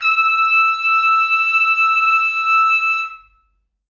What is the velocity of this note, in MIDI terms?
25